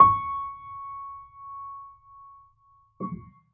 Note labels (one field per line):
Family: keyboard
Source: acoustic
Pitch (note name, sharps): C#6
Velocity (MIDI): 25